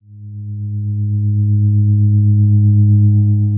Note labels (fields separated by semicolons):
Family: guitar; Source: electronic; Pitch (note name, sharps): G#2; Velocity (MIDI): 50; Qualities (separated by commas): dark, long release